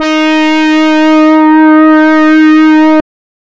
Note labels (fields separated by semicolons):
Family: reed; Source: synthesizer; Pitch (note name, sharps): D#4; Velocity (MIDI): 75; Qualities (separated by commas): distorted, non-linear envelope